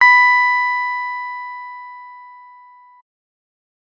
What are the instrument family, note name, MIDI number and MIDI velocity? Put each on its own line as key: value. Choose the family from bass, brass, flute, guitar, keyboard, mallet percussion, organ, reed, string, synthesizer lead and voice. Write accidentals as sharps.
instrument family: keyboard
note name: B5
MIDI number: 83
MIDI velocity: 75